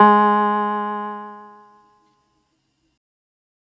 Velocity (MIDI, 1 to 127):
127